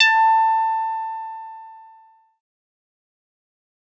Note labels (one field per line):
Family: synthesizer lead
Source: synthesizer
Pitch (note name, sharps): A5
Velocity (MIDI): 50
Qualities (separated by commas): distorted, fast decay